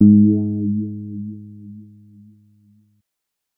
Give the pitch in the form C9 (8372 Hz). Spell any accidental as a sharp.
G#2 (103.8 Hz)